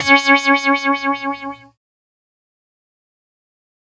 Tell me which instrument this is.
synthesizer keyboard